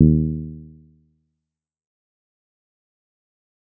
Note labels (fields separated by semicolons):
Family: bass; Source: synthesizer; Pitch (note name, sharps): D#2; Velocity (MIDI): 50; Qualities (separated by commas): dark, fast decay, percussive